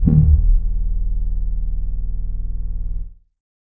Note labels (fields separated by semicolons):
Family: bass; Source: synthesizer; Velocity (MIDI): 25; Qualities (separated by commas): distorted, non-linear envelope